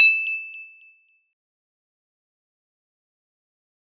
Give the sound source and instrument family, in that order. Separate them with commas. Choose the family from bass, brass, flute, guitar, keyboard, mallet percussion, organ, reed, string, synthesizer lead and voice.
acoustic, mallet percussion